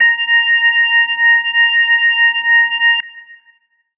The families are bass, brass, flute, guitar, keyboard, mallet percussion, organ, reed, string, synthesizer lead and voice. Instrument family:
organ